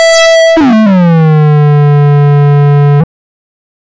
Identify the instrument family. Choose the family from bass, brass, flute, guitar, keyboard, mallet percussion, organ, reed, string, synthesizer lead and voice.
bass